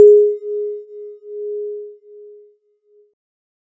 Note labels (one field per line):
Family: keyboard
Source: synthesizer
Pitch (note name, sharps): G#4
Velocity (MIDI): 25